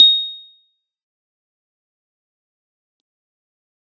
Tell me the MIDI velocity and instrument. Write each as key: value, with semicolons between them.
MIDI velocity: 50; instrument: electronic keyboard